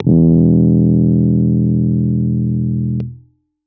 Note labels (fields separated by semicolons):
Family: keyboard; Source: electronic; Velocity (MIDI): 127; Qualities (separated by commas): dark